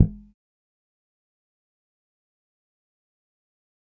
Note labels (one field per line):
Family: bass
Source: electronic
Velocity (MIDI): 25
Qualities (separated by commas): fast decay, percussive